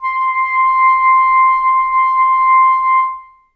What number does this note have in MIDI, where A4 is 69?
84